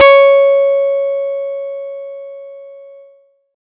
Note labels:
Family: guitar; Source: acoustic; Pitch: C#5; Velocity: 75

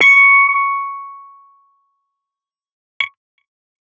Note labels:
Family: guitar; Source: electronic; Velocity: 127; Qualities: distorted, fast decay

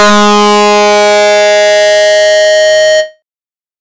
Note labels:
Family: bass; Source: synthesizer; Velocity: 127; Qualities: bright, distorted

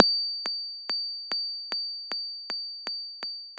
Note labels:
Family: guitar; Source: electronic; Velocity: 127; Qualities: long release

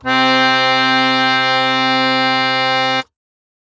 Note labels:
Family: keyboard; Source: acoustic; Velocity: 75; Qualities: bright

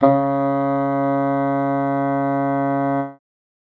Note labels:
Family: reed; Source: acoustic; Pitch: C#3; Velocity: 50

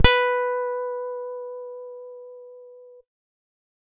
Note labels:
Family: guitar; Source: electronic; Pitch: B4; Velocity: 100

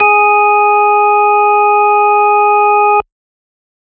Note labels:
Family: organ; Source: electronic; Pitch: G#4; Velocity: 75

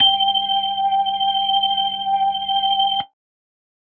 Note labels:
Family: organ; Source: electronic; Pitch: G5; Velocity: 25

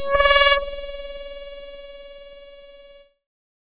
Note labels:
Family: keyboard; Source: synthesizer; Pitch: C#5; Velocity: 75; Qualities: bright, distorted

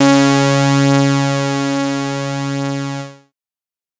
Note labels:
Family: bass; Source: synthesizer; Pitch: C#3; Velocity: 50; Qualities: bright, distorted

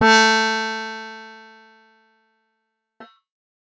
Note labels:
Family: guitar; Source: acoustic; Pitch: A3; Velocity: 100; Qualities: bright, distorted

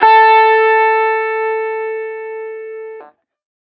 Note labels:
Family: guitar; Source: electronic; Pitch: A4; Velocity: 50; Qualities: distorted

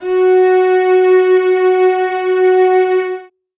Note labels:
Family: string; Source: acoustic; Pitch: F#4; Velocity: 100; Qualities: reverb

